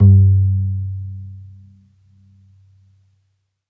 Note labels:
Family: string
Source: acoustic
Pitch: G2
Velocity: 100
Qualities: reverb

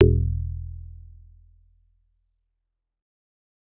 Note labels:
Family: bass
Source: synthesizer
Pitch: E1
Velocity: 127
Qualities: dark, fast decay

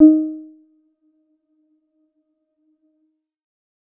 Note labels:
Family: keyboard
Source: electronic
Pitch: D#4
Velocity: 50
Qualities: dark, percussive, reverb

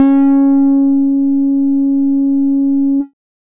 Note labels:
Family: bass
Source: synthesizer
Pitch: C#4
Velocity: 100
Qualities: distorted

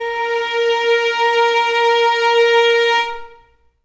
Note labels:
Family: string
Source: acoustic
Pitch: A#4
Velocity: 25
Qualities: reverb

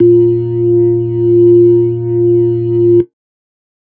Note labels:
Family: keyboard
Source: electronic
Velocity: 25

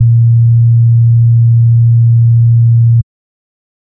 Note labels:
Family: bass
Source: synthesizer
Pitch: A#2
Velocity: 100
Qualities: dark

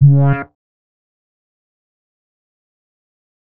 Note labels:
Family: bass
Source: synthesizer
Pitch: C#3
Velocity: 25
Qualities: fast decay, percussive

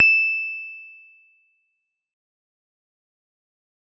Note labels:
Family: keyboard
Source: electronic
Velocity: 25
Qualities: bright, fast decay

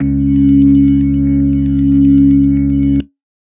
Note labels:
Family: organ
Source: electronic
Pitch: C#2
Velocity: 100

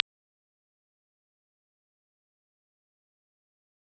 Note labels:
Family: guitar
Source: electronic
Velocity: 75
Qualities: fast decay, percussive

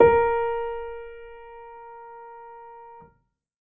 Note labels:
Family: keyboard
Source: acoustic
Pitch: A#4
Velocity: 25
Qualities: reverb

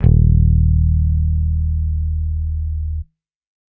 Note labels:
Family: bass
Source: electronic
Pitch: D#1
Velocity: 75

